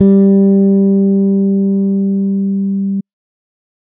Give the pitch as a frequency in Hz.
196 Hz